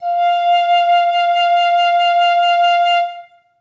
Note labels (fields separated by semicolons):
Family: flute; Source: acoustic; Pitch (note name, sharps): F5; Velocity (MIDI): 75; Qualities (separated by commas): reverb